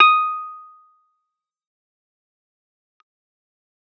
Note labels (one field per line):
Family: keyboard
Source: electronic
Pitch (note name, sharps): D#6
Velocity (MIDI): 100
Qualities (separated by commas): fast decay, percussive